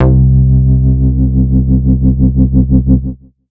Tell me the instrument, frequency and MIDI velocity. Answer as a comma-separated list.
synthesizer bass, 65.41 Hz, 100